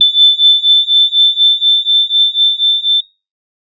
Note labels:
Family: organ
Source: electronic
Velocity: 127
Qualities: bright

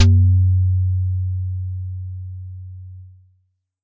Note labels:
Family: bass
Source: synthesizer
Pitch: F#2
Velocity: 50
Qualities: distorted

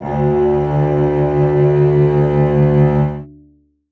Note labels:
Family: string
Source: acoustic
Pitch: D2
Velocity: 75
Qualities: long release, reverb

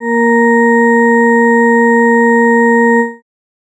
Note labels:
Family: organ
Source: electronic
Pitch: A#3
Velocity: 127

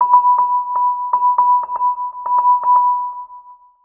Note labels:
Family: mallet percussion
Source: synthesizer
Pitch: B5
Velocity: 25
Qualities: long release, multiphonic, percussive, tempo-synced

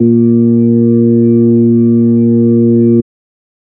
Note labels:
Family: organ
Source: electronic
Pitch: A#2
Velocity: 100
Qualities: dark

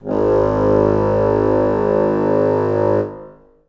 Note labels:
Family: reed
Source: acoustic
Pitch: G#1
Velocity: 75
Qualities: reverb

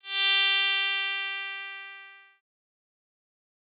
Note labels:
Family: bass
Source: synthesizer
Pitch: G4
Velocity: 25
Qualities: bright, distorted, fast decay

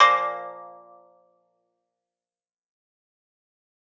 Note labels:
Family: guitar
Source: acoustic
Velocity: 75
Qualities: fast decay, percussive

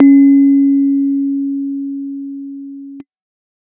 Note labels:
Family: keyboard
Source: electronic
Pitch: C#4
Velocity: 75

